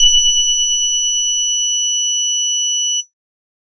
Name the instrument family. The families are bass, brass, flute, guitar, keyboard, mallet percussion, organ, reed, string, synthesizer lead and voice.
bass